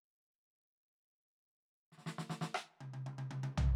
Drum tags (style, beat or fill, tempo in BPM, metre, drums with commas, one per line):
jazz-funk
fill
116 BPM
4/4
closed hi-hat, snare, cross-stick, high tom, floor tom